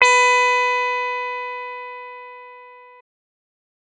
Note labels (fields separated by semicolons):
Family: keyboard; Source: electronic; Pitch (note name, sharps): B4; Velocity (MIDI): 75; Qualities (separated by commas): distorted